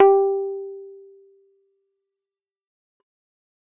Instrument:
electronic keyboard